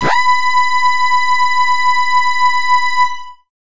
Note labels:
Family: bass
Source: synthesizer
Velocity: 100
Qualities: bright, distorted

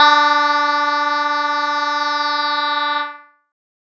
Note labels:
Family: keyboard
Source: electronic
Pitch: D4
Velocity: 100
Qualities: bright, distorted, multiphonic

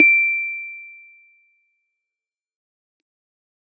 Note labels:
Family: keyboard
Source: electronic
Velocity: 50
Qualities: fast decay

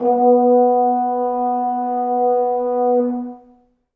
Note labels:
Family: brass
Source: acoustic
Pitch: B3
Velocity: 25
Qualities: dark, reverb

